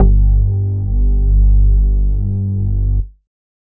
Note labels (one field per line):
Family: bass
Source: synthesizer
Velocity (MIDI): 75